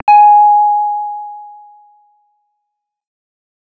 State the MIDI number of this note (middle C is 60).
80